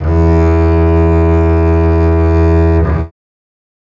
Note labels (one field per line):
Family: string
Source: acoustic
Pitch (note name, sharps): E2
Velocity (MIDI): 100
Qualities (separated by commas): reverb